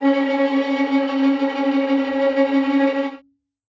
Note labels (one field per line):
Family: string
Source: acoustic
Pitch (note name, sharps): C#4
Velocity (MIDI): 25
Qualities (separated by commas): bright, non-linear envelope, reverb